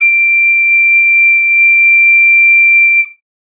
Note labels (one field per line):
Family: flute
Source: acoustic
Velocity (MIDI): 25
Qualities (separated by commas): bright